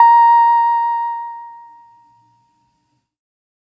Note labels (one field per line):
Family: keyboard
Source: electronic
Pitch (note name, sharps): A#5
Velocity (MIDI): 25